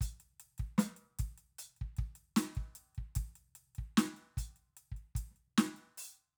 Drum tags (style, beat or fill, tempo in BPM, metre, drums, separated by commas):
hip-hop, beat, 75 BPM, 4/4, closed hi-hat, open hi-hat, snare, kick